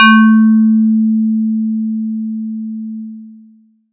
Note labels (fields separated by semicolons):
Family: mallet percussion; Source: electronic; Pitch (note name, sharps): A3; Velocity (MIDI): 75; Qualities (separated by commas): long release, multiphonic